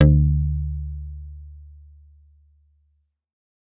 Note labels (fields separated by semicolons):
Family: guitar; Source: electronic; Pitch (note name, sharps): D2; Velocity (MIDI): 75